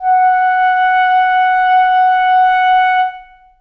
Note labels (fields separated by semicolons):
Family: reed; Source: acoustic; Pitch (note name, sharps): F#5; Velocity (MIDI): 25; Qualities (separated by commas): long release, reverb